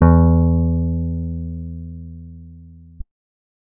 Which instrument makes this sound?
acoustic guitar